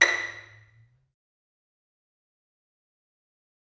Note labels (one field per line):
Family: string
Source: acoustic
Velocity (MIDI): 100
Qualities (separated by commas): fast decay, percussive, reverb